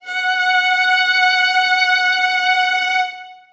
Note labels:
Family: string; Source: acoustic; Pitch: F#5; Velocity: 50; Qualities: bright, reverb

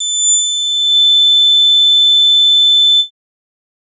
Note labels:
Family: bass; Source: synthesizer; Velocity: 100; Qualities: bright, distorted

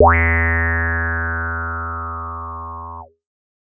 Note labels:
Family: bass; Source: synthesizer; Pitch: E2; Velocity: 100

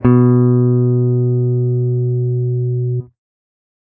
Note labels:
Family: guitar; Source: electronic; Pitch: B2; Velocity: 50

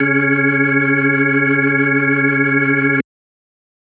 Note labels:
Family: organ; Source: electronic; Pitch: C#3; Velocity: 75

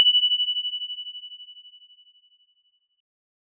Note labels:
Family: keyboard; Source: electronic; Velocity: 100

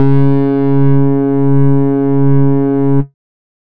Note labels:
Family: bass; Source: synthesizer; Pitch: C#3; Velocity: 75; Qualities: distorted, multiphonic, tempo-synced

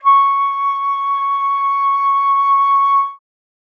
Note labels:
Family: flute; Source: acoustic; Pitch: C#6; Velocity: 25

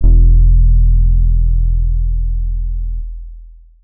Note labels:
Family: guitar; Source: electronic; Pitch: E1; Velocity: 25; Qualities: distorted, long release

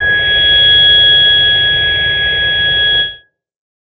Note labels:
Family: bass; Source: synthesizer; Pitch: G#6; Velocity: 25

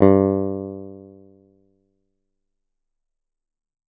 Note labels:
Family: guitar; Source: acoustic; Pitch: G2; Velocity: 75

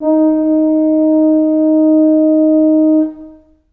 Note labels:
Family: brass; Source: acoustic; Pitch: D#4; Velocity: 50; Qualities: reverb

